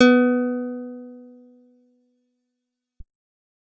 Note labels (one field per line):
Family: guitar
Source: acoustic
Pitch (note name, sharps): B3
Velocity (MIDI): 100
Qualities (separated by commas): fast decay